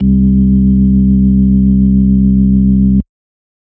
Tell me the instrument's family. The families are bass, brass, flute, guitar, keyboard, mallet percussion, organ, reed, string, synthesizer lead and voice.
organ